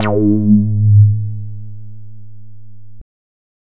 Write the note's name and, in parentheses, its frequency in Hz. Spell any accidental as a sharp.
G#2 (103.8 Hz)